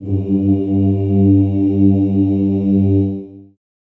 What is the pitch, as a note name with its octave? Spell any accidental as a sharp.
G2